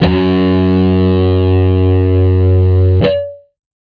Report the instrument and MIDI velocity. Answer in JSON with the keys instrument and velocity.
{"instrument": "electronic guitar", "velocity": 25}